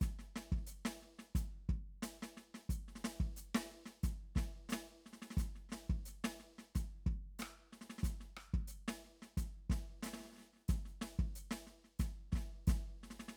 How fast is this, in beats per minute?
90 BPM